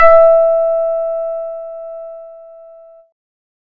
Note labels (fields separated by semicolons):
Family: keyboard; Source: electronic; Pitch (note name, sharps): E5; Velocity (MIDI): 100; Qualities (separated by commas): distorted